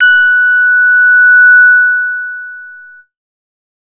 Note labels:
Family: bass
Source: synthesizer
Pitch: F#6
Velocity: 25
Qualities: distorted

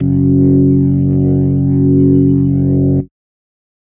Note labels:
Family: organ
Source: electronic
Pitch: F#1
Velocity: 127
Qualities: distorted

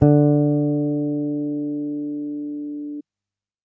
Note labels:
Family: bass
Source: electronic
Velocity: 50

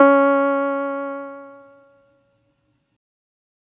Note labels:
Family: keyboard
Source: electronic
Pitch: C#4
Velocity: 25

